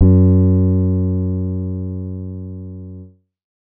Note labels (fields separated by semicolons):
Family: keyboard; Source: synthesizer; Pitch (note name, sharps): F#2; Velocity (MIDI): 25; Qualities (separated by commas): dark